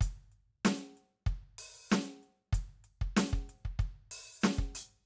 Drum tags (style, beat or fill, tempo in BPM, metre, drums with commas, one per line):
funk
beat
95 BPM
4/4
closed hi-hat, open hi-hat, hi-hat pedal, snare, kick